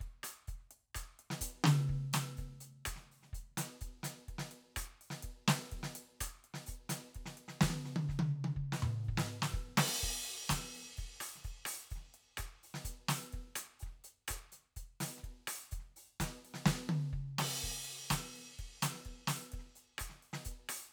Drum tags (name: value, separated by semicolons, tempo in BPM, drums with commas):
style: reggae; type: beat; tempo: 126 BPM; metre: 4/4; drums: crash, closed hi-hat, open hi-hat, hi-hat pedal, snare, cross-stick, high tom, mid tom, kick